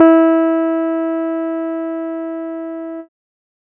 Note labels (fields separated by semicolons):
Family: keyboard; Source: electronic; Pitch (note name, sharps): E4; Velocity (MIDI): 127